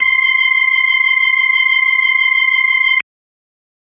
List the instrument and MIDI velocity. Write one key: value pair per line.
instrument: electronic organ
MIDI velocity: 75